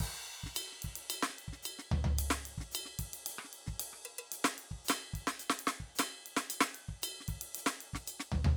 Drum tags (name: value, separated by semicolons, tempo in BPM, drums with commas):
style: songo; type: beat; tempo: 112 BPM; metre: 4/4; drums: crash, ride, ride bell, hi-hat pedal, percussion, snare, cross-stick, floor tom, kick